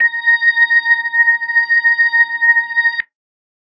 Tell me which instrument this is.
electronic organ